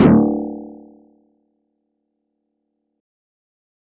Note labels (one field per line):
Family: guitar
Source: synthesizer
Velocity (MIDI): 127